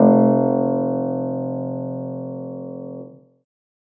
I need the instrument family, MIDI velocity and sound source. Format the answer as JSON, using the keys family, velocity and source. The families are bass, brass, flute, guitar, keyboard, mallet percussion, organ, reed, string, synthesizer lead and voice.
{"family": "keyboard", "velocity": 25, "source": "acoustic"}